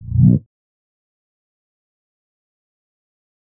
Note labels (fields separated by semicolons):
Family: bass; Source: synthesizer; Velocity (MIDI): 25; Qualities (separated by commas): distorted, fast decay, percussive